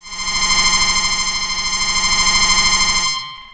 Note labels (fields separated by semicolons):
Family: bass; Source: synthesizer; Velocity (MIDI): 127; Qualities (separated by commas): bright, distorted, long release, tempo-synced